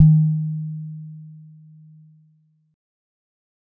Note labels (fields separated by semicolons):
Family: mallet percussion; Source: acoustic; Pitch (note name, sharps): D#3; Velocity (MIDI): 25; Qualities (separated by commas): dark